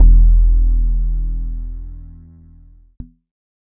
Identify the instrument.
electronic keyboard